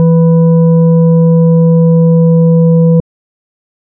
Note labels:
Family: organ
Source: electronic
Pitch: E3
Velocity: 127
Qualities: dark

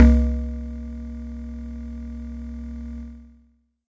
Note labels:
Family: mallet percussion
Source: acoustic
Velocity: 75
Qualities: distorted

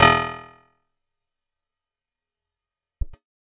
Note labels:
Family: guitar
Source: acoustic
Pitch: E1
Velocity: 127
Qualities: fast decay, percussive

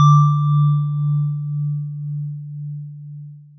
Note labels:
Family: mallet percussion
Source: acoustic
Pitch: D3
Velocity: 25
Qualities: long release

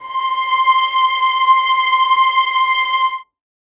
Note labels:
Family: string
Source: acoustic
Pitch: C6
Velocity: 75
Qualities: reverb

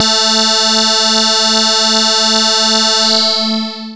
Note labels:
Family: bass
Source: synthesizer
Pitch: A3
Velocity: 127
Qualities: bright, distorted, long release

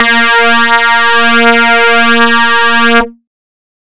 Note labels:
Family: bass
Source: synthesizer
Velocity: 127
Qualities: bright, distorted

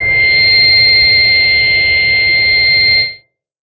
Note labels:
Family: bass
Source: synthesizer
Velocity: 75

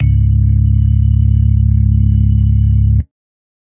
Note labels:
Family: organ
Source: electronic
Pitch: C#1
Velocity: 100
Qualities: dark

